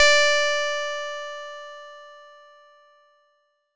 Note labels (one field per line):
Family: bass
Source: synthesizer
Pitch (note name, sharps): D5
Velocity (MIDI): 100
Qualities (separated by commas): bright, distorted